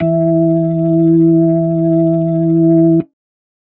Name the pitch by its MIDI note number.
52